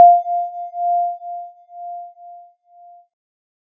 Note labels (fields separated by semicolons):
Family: keyboard; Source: synthesizer; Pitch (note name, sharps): F5; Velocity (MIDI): 25